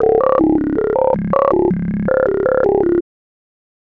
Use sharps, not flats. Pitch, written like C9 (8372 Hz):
C#1 (34.65 Hz)